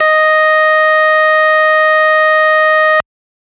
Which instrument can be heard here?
electronic organ